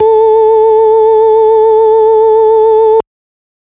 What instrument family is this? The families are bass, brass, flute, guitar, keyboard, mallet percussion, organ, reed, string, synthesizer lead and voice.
organ